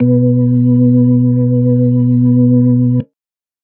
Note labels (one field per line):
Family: organ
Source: electronic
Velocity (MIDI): 75